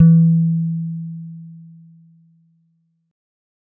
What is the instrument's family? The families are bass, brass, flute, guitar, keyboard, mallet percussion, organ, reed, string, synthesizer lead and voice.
guitar